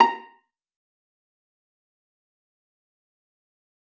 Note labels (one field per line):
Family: string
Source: acoustic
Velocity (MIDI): 127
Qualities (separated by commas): fast decay, percussive, reverb